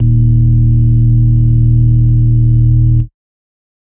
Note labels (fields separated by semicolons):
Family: organ; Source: electronic; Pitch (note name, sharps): D#1; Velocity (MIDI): 50; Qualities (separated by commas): dark